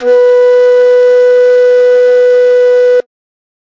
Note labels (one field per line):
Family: flute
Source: acoustic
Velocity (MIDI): 100